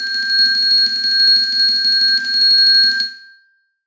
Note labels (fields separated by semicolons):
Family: mallet percussion; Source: acoustic; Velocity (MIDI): 100; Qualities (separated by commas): reverb